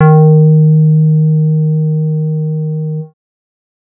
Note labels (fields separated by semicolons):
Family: bass; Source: synthesizer; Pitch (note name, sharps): D#3; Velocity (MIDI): 100; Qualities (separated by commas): dark